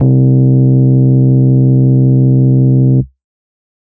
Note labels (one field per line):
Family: organ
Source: electronic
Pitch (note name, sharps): C2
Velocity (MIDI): 100